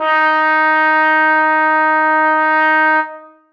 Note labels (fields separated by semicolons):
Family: brass; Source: acoustic; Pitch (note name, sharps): D#4; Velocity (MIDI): 75; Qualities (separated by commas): reverb